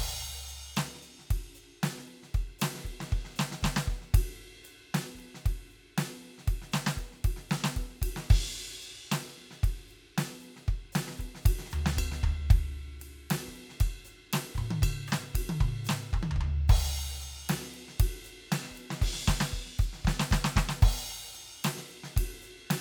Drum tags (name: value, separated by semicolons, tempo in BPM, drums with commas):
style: funk; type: beat; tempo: 115 BPM; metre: 4/4; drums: crash, ride, ride bell, hi-hat pedal, snare, cross-stick, high tom, mid tom, floor tom, kick